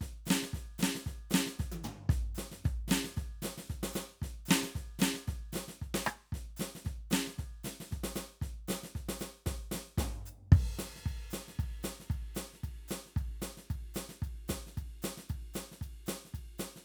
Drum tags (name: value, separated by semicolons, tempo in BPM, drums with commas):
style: country; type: beat; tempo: 114 BPM; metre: 4/4; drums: crash, ride, hi-hat pedal, snare, cross-stick, high tom, floor tom, kick